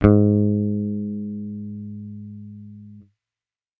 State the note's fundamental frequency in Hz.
103.8 Hz